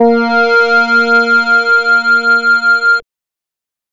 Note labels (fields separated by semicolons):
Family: bass; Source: synthesizer; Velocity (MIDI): 127; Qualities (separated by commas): distorted, multiphonic